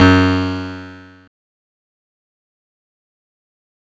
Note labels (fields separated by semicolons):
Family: guitar; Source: electronic; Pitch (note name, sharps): F#2; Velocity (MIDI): 50; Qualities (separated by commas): bright, distorted, fast decay